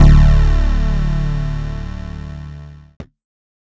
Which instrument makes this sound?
electronic keyboard